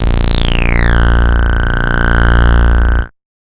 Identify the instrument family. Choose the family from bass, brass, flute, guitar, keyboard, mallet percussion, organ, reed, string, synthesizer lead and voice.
bass